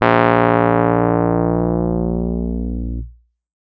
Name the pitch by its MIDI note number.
34